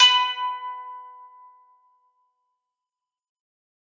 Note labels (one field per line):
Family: guitar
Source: acoustic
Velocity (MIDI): 100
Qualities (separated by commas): bright, fast decay